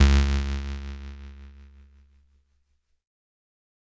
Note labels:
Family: keyboard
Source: electronic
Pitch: C#2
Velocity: 127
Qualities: bright, distorted

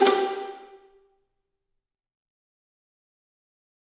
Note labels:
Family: string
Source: acoustic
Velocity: 127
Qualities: bright, fast decay, reverb

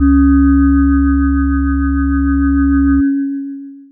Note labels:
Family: mallet percussion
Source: electronic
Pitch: C#2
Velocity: 25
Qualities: long release

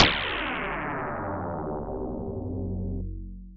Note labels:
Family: mallet percussion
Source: electronic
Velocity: 127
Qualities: bright, long release

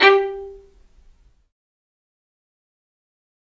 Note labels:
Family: string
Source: acoustic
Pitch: G4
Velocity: 50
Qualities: fast decay, percussive, reverb

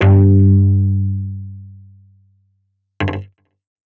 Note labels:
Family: guitar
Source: electronic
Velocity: 127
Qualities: distorted

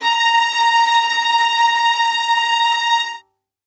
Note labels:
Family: string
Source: acoustic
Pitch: A#5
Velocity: 127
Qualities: bright, non-linear envelope, reverb

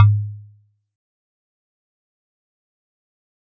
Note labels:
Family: mallet percussion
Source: acoustic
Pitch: G#2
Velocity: 25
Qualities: fast decay, percussive

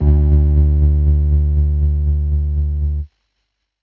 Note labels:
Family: keyboard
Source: electronic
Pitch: D2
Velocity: 50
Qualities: dark, distorted, tempo-synced

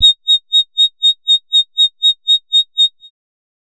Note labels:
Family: bass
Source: synthesizer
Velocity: 50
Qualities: bright, distorted, tempo-synced

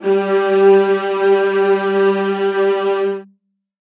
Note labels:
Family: string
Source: acoustic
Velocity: 100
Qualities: reverb

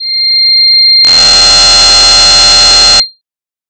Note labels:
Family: voice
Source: synthesizer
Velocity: 25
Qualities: bright

